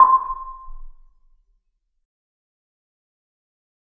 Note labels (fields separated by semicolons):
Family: mallet percussion; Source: acoustic; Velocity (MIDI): 50; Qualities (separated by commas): dark, fast decay, reverb